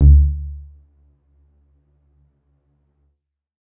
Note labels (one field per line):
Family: keyboard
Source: electronic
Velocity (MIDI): 75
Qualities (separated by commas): dark, percussive, reverb